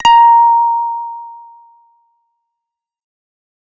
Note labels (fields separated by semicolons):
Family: bass; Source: synthesizer; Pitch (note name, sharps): A#5; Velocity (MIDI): 75; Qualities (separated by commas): distorted, fast decay